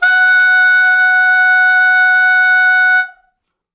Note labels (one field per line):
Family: reed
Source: acoustic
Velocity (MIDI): 75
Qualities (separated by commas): reverb